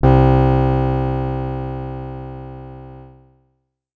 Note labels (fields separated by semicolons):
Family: guitar; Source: acoustic; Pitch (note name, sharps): C2; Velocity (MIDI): 25; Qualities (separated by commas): bright, distorted